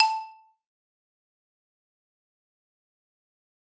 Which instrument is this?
acoustic mallet percussion instrument